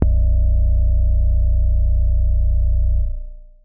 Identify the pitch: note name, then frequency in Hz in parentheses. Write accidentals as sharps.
A#0 (29.14 Hz)